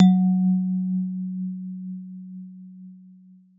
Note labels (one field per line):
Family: mallet percussion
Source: acoustic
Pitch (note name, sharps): F#3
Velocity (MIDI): 100